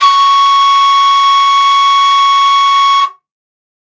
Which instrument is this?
acoustic flute